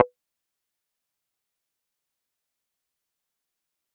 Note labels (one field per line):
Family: bass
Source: synthesizer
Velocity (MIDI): 25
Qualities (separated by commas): fast decay, percussive